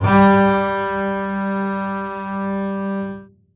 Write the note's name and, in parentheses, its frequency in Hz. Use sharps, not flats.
G3 (196 Hz)